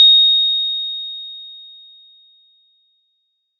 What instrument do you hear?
acoustic mallet percussion instrument